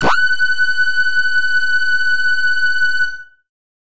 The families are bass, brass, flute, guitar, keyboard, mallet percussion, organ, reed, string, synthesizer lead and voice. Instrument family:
bass